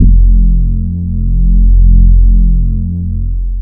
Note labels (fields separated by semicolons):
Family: bass; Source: synthesizer; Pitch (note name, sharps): F1; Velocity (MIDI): 50; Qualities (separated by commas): long release